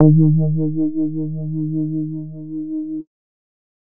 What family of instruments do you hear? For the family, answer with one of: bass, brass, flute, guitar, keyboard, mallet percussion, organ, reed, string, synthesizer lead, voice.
bass